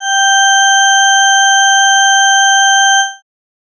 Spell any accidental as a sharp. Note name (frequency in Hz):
G5 (784 Hz)